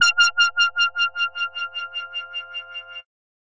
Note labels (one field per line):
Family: bass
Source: synthesizer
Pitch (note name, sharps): F6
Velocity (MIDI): 100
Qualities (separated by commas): distorted